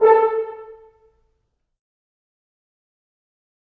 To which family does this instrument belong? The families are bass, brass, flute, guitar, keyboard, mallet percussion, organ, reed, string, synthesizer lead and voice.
brass